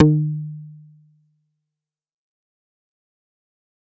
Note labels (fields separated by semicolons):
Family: bass; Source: synthesizer; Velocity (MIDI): 75; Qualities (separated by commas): distorted, fast decay